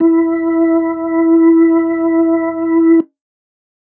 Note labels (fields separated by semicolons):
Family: organ; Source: electronic; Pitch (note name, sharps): E4; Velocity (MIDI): 25